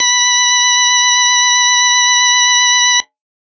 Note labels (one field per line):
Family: organ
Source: electronic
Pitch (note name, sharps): B5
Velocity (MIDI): 50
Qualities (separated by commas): bright